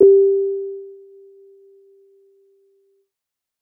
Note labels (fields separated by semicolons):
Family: keyboard; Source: electronic; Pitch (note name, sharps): G4; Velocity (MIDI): 127; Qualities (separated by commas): dark